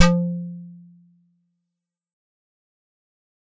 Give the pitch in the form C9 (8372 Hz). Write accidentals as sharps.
F3 (174.6 Hz)